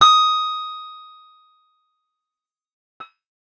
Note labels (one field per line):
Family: guitar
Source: acoustic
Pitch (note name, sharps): D#6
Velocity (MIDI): 25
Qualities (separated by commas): bright, distorted, fast decay